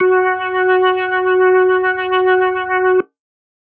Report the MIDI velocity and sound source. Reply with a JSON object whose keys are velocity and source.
{"velocity": 25, "source": "electronic"}